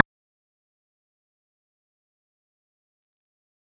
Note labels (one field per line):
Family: bass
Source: synthesizer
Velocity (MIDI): 25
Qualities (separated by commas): fast decay, percussive